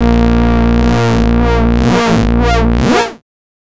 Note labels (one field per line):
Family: bass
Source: synthesizer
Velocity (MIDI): 100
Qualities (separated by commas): distorted, non-linear envelope